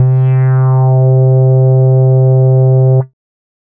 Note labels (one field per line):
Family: bass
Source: synthesizer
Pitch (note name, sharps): C3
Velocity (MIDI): 100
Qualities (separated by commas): dark, distorted